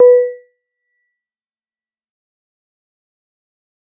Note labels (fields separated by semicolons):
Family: mallet percussion; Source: electronic; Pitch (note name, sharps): B4; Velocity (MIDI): 100; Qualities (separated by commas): fast decay, percussive